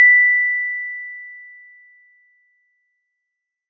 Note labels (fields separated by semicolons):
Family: mallet percussion; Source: acoustic; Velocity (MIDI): 100